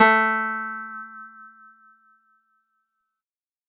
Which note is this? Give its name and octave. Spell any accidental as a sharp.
A3